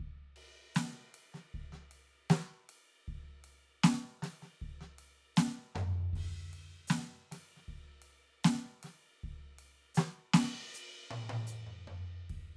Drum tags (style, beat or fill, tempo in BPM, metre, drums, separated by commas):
country, beat, 78 BPM, 4/4, crash, ride, hi-hat pedal, snare, mid tom, floor tom, kick